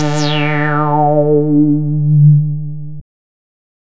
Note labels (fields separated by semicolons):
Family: bass; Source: synthesizer; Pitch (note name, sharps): D3; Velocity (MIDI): 127; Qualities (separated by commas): bright, distorted